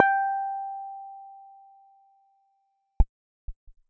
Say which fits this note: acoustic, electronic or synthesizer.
electronic